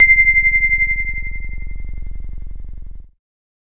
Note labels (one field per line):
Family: keyboard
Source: electronic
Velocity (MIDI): 127